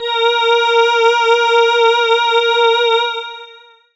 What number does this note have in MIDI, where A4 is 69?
70